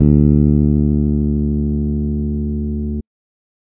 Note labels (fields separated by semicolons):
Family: bass; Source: electronic; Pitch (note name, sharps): D2; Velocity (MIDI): 75